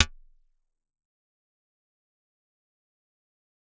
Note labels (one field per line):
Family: mallet percussion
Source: acoustic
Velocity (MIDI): 100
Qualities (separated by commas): fast decay, percussive